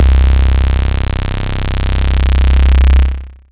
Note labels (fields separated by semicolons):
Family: bass; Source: synthesizer; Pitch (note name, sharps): C1; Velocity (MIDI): 127; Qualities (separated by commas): bright, distorted, long release